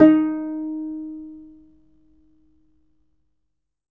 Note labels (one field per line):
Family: guitar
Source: acoustic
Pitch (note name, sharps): D#4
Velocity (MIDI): 127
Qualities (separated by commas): reverb